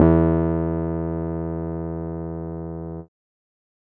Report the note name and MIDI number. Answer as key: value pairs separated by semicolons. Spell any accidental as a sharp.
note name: E2; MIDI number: 40